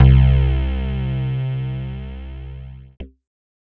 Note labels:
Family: keyboard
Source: electronic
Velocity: 75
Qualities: distorted

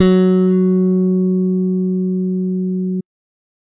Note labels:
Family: bass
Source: electronic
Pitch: F#3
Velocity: 50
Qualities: bright

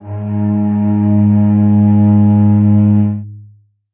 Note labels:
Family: string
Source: acoustic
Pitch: G#2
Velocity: 25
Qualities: long release, reverb

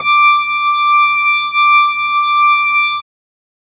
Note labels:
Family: organ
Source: electronic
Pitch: D6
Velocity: 75

